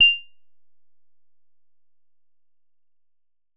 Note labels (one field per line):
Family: guitar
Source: synthesizer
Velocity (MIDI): 127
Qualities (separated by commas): bright, percussive